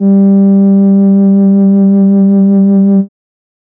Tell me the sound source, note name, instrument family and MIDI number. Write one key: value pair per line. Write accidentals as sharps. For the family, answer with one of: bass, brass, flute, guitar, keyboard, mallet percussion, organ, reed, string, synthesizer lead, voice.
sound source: synthesizer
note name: G3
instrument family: keyboard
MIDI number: 55